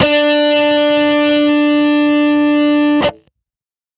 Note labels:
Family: guitar; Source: electronic; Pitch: D4; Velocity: 75; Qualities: distorted

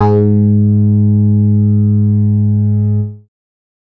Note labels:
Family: bass; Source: synthesizer; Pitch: G#2; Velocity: 50; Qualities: distorted

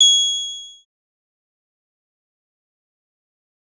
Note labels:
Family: synthesizer lead; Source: synthesizer; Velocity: 127; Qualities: bright, distorted, fast decay

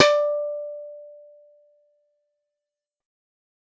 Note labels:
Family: guitar; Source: synthesizer; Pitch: D5; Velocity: 25; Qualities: fast decay

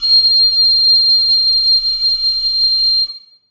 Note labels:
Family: flute; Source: acoustic; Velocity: 100; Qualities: bright, reverb

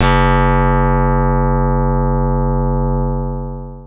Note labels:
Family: keyboard; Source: electronic; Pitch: F#1; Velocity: 50; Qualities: bright, long release

